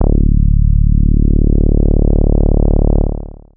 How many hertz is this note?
36.71 Hz